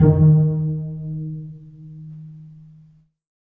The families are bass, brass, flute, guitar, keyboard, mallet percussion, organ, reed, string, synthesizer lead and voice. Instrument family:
string